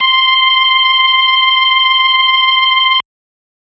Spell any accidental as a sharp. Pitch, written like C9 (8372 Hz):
C6 (1047 Hz)